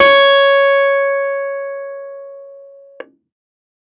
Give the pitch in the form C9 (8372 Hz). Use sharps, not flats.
C#5 (554.4 Hz)